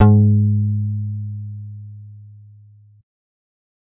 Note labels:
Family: bass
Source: synthesizer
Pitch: G#2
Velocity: 25

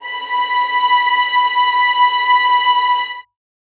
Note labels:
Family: string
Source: acoustic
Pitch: B5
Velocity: 25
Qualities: reverb

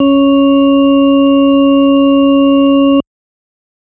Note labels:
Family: organ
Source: electronic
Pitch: C#4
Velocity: 100

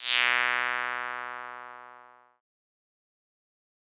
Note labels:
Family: bass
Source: synthesizer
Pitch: B2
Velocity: 75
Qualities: bright, distorted, fast decay

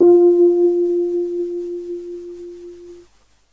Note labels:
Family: keyboard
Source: electronic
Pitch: F4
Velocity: 25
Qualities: dark

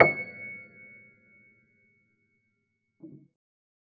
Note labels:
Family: keyboard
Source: acoustic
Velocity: 75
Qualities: percussive, reverb

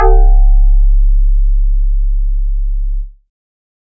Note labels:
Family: synthesizer lead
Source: synthesizer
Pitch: C#1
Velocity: 127

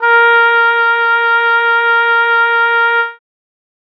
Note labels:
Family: reed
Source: acoustic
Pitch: A#4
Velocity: 100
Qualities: bright

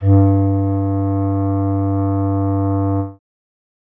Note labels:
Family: reed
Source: acoustic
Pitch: G2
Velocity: 25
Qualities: dark

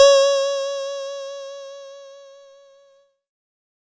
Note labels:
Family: keyboard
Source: electronic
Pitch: C#5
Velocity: 75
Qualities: bright

